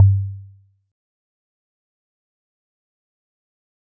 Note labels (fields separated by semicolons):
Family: mallet percussion; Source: acoustic; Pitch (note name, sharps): G2; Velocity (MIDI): 25; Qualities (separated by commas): fast decay, percussive